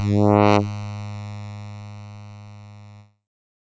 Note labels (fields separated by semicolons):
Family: keyboard; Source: synthesizer; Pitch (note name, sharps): G#2; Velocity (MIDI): 50; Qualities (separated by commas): bright, distorted